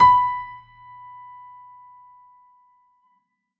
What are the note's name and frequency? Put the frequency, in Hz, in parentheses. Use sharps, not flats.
B5 (987.8 Hz)